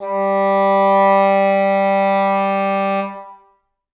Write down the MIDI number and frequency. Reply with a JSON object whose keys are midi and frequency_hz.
{"midi": 55, "frequency_hz": 196}